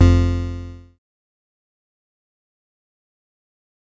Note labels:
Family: bass; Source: synthesizer; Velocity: 100; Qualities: bright, distorted, fast decay

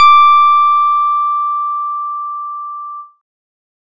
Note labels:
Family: bass; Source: synthesizer; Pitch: D6; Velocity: 127

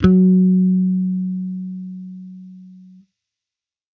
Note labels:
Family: bass; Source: electronic; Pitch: F#3; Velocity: 75

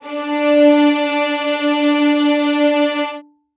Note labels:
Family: string; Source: acoustic; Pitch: D4; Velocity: 100; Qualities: reverb

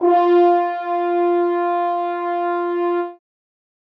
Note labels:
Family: brass; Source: acoustic; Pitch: F4; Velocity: 100; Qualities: reverb

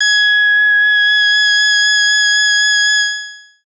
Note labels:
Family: bass; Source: synthesizer; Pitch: G#6; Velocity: 25; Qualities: distorted, long release

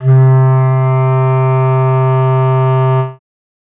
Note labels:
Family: reed; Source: acoustic; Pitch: C3; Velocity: 100; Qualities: dark

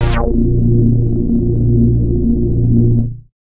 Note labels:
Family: bass; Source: synthesizer; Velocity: 127; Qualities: bright, distorted

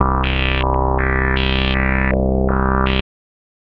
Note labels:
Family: bass; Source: synthesizer; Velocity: 75; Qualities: tempo-synced

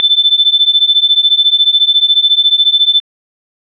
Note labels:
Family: organ; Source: electronic; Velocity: 25; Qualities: bright

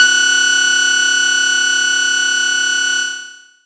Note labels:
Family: bass; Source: synthesizer; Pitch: F#6; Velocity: 127; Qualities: bright, distorted, long release

